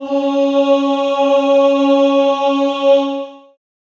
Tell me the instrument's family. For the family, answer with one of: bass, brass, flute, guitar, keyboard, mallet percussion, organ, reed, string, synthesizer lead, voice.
voice